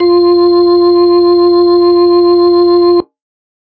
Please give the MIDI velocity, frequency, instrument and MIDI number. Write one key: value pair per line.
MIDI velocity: 25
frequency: 349.2 Hz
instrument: electronic organ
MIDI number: 65